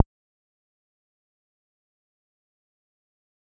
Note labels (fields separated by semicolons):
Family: bass; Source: synthesizer; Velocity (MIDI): 100; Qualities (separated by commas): fast decay, percussive